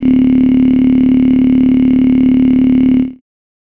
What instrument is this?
synthesizer voice